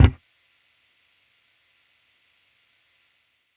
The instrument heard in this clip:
electronic bass